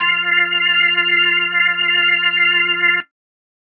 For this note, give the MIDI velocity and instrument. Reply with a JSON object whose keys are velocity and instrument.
{"velocity": 25, "instrument": "electronic organ"}